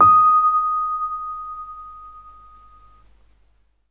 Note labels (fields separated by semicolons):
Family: keyboard; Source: electronic; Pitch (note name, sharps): D#6; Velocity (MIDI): 50